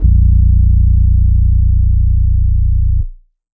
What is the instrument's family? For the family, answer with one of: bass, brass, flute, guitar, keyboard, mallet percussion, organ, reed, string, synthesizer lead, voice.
keyboard